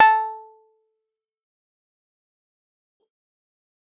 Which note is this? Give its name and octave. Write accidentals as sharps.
A5